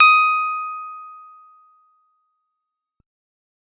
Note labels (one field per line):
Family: guitar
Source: electronic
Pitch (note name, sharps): D#6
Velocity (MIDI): 50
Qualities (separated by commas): fast decay